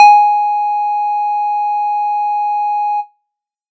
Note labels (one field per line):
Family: bass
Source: synthesizer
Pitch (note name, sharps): G#5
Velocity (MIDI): 127